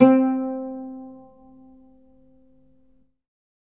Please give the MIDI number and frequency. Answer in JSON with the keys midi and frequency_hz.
{"midi": 60, "frequency_hz": 261.6}